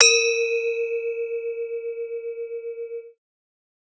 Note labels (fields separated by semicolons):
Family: mallet percussion; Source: acoustic; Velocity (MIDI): 127